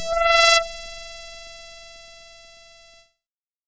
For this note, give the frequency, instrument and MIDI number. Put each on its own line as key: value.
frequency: 659.3 Hz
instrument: synthesizer keyboard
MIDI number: 76